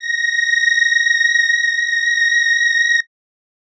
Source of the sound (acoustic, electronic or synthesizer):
acoustic